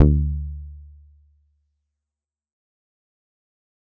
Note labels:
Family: bass; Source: synthesizer; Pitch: D2; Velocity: 100; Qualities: dark, distorted, fast decay

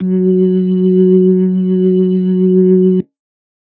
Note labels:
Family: organ; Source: electronic; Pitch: F#3; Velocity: 100; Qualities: dark

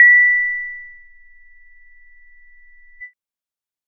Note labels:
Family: bass; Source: synthesizer; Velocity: 100

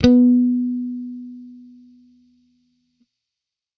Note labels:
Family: bass; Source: electronic; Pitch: B3; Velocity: 127; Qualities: distorted

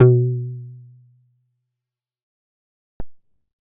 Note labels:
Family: bass; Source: synthesizer; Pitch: B2; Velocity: 100; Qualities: fast decay

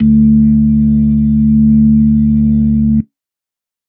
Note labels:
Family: organ; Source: electronic; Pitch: D2; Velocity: 50; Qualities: dark

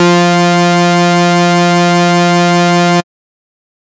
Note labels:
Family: bass; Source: synthesizer; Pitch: F3; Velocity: 100; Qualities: bright, distorted

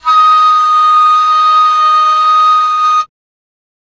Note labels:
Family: flute; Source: acoustic; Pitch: D#6; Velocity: 100; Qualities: multiphonic

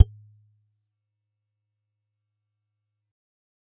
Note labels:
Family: guitar; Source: acoustic; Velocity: 75; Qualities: fast decay, percussive

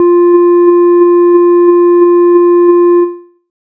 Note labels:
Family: bass; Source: synthesizer; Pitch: F4; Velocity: 50

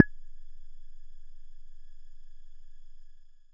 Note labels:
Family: bass; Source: synthesizer; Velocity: 25

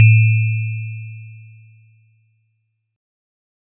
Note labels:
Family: mallet percussion; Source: acoustic; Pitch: A2; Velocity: 25

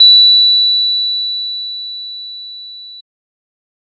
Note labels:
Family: bass; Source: synthesizer; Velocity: 50; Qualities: bright

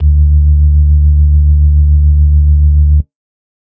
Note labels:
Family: organ; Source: electronic; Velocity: 25; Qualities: dark

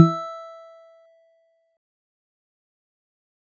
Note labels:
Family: mallet percussion; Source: acoustic; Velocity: 25; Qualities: fast decay, percussive

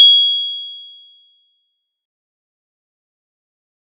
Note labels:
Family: mallet percussion; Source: acoustic; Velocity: 50; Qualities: bright, fast decay

